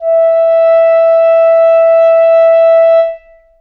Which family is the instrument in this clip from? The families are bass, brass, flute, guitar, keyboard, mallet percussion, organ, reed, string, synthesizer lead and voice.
reed